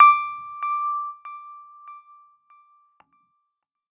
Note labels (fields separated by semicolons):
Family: keyboard; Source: electronic; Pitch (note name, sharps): D6; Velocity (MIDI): 100